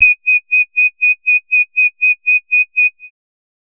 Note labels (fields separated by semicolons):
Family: bass; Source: synthesizer; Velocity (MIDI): 100; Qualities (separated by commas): bright, distorted, tempo-synced